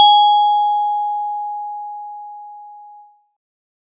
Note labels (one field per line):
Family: mallet percussion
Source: acoustic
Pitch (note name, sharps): G#5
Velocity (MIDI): 127